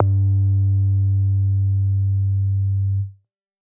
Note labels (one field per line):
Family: bass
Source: synthesizer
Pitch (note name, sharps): G2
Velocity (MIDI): 75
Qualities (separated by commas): distorted